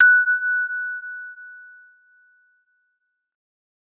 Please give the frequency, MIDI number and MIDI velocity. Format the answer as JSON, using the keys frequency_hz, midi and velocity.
{"frequency_hz": 1480, "midi": 90, "velocity": 75}